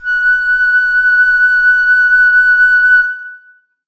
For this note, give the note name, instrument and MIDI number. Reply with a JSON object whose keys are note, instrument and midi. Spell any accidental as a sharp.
{"note": "F#6", "instrument": "acoustic flute", "midi": 90}